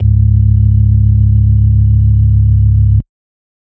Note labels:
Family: organ; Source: electronic; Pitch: C#1; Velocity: 100; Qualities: dark, distorted

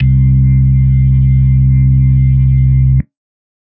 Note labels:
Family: organ; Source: electronic; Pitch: C2; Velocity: 25; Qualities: dark

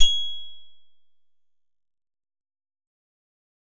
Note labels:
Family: guitar; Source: synthesizer; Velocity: 25; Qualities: bright, fast decay, percussive

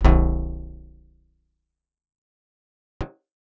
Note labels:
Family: guitar; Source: acoustic; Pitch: A#0; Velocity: 75; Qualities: fast decay, reverb

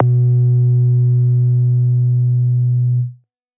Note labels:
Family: bass; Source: synthesizer; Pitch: B2; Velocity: 100; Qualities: distorted

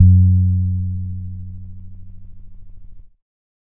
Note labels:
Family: keyboard; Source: electronic; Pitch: F#2; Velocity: 50; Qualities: dark

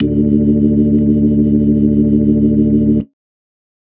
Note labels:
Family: organ; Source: electronic; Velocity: 75

